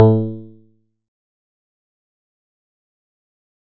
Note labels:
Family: guitar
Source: acoustic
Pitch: A2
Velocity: 25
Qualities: distorted, fast decay, percussive

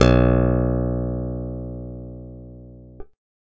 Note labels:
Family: keyboard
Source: electronic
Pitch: B1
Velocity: 50

